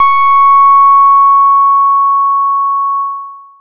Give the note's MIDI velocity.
75